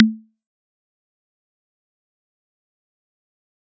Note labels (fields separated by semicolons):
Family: mallet percussion; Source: acoustic; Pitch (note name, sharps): A3; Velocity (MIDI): 127; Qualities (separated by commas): fast decay, percussive